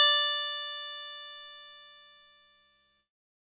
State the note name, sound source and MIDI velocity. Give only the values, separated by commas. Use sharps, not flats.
D5, electronic, 50